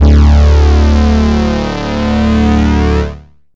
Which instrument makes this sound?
synthesizer bass